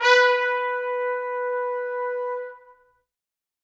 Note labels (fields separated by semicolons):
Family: brass; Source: acoustic; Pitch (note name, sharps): B4; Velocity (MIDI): 127; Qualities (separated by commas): bright, reverb